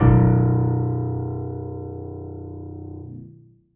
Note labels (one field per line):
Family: keyboard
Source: acoustic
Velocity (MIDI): 100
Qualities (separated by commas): reverb